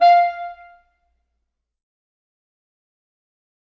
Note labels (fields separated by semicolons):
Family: reed; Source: acoustic; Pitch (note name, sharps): F5; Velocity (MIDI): 75; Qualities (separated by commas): fast decay, percussive, reverb